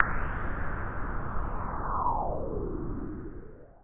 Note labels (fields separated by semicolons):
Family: synthesizer lead; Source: synthesizer; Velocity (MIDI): 100; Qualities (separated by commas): long release